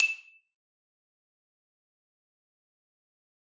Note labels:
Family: mallet percussion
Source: acoustic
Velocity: 100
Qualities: fast decay, percussive, reverb

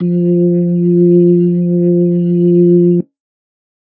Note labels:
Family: organ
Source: electronic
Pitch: F3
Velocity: 100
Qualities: dark

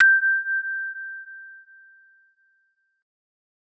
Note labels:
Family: mallet percussion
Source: acoustic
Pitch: G6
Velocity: 75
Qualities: bright, non-linear envelope

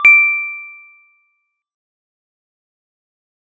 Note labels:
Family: mallet percussion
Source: acoustic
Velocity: 25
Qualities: fast decay, multiphonic

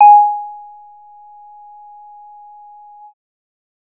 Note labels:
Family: bass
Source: synthesizer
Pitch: G#5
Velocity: 50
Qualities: percussive

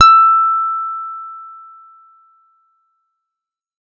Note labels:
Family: guitar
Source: electronic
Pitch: E6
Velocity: 100

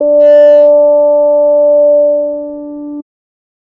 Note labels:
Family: bass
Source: synthesizer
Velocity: 75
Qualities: distorted

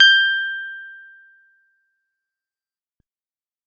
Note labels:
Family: guitar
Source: electronic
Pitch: G6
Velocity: 50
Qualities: fast decay

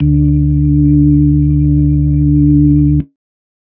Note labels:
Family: organ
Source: electronic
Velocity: 127

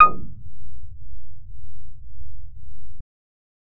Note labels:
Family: bass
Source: synthesizer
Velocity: 75

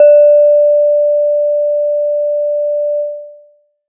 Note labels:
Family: mallet percussion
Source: acoustic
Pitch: D5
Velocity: 50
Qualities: long release

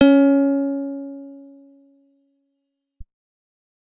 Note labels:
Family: guitar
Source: acoustic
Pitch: C#4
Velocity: 127

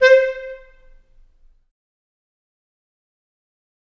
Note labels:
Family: reed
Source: acoustic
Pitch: C5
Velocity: 50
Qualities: fast decay, percussive, reverb

